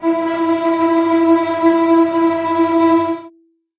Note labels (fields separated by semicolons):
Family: string; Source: acoustic; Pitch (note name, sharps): E4; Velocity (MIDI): 25; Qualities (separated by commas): bright, non-linear envelope, reverb